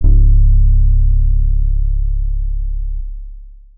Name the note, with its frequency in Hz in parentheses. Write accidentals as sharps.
C#1 (34.65 Hz)